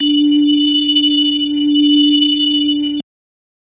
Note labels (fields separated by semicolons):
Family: organ; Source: electronic; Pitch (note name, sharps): D4; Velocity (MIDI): 127